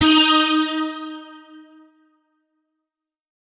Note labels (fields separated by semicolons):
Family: guitar; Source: electronic; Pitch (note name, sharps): D#4; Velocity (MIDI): 75